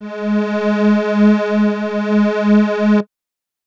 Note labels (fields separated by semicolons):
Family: reed; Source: acoustic; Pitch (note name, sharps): G#3; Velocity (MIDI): 25